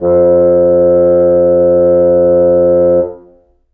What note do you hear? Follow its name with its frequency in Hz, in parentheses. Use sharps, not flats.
F2 (87.31 Hz)